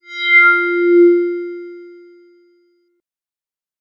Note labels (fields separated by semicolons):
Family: mallet percussion; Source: electronic; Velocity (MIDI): 100; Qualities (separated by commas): bright